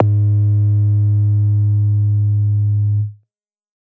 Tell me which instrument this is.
synthesizer bass